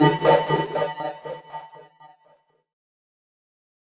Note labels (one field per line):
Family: keyboard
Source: electronic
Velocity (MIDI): 75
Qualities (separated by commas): bright, distorted, fast decay, non-linear envelope